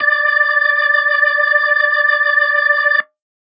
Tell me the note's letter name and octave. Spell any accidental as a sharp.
D5